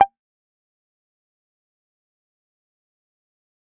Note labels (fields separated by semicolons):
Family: guitar; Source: electronic; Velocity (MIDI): 25; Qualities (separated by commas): fast decay, percussive